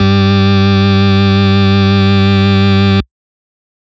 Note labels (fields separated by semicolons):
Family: organ; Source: electronic; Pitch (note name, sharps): G2; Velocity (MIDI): 75; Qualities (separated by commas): distorted